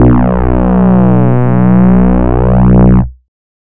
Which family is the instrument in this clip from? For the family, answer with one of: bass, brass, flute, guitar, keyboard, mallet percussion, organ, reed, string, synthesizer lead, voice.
bass